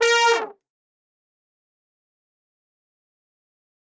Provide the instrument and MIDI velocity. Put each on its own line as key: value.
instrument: acoustic brass instrument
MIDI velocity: 50